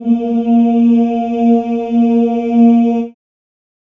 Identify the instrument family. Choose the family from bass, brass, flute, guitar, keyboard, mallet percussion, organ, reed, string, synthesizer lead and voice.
voice